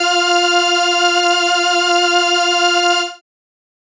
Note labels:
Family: keyboard; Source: synthesizer; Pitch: F4; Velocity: 127; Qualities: bright

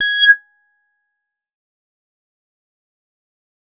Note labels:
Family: bass; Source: synthesizer; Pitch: G#6; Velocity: 127; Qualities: bright, distorted, fast decay, percussive

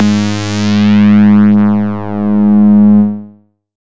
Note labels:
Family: bass; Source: synthesizer; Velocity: 100; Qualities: bright, distorted

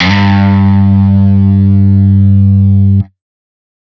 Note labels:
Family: guitar; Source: electronic; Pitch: G2; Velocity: 127; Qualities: bright, distorted

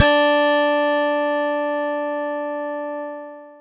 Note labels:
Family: keyboard; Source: electronic; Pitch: D4; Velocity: 50; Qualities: bright, long release

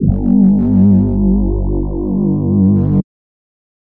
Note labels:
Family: voice; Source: synthesizer; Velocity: 127

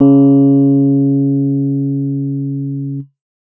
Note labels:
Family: keyboard; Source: electronic; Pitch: C#3; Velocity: 75

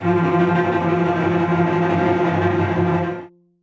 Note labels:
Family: string; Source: acoustic; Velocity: 100; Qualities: bright, non-linear envelope, reverb

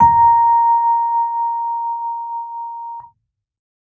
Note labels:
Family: keyboard; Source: electronic; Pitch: A#5; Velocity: 50

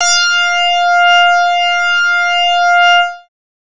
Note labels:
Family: bass; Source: synthesizer; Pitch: F5; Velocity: 25; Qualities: bright, distorted

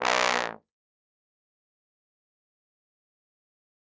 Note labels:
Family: brass; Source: acoustic; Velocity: 25; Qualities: bright, fast decay, reverb

